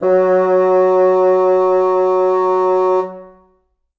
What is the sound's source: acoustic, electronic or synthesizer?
acoustic